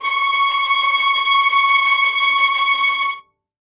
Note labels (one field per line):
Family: string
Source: acoustic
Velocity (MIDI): 100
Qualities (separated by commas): bright, non-linear envelope, reverb